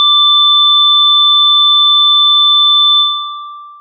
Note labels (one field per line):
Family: synthesizer lead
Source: synthesizer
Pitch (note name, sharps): D6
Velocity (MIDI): 50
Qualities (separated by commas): bright, long release